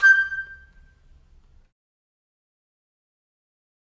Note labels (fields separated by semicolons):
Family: flute; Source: acoustic; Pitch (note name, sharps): G6; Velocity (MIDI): 50; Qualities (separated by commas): fast decay, percussive, reverb